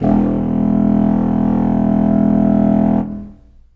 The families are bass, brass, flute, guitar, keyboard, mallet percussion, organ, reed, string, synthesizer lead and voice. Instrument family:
reed